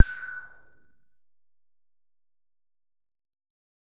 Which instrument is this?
synthesizer bass